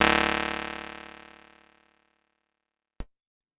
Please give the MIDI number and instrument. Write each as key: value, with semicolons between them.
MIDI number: 26; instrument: electronic keyboard